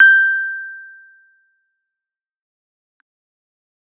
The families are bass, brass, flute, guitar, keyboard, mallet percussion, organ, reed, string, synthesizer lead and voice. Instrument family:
keyboard